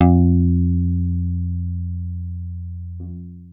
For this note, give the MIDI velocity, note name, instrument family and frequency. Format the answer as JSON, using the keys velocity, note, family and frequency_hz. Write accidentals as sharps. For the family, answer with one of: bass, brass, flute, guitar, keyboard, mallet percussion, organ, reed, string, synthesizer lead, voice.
{"velocity": 100, "note": "F2", "family": "guitar", "frequency_hz": 87.31}